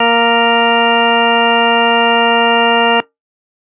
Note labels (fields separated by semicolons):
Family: organ; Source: electronic; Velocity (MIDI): 75